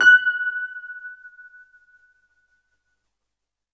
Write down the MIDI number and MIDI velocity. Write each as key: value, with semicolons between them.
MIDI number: 90; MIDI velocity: 100